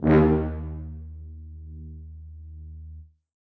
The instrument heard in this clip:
acoustic brass instrument